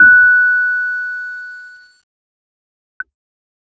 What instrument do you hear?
electronic keyboard